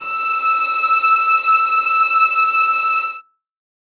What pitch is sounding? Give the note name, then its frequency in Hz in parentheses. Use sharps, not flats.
E6 (1319 Hz)